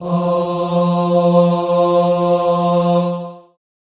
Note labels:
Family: voice; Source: acoustic; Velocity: 50; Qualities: reverb

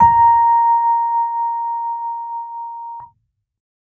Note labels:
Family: keyboard; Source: electronic; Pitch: A#5; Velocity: 75

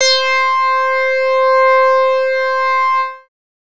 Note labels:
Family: bass; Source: synthesizer; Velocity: 25; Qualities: distorted

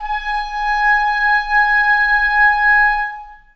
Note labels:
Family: reed; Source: acoustic; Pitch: G#5; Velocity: 25; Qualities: long release, reverb

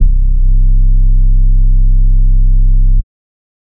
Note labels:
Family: bass; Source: synthesizer; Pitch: C1; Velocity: 127; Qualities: dark, distorted, tempo-synced

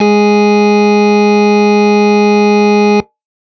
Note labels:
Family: organ; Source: electronic; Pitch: G#3; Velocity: 127; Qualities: distorted

